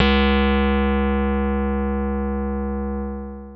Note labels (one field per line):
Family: keyboard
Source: electronic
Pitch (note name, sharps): C#2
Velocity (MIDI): 25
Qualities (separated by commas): distorted, long release